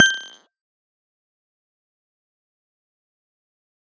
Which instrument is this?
electronic guitar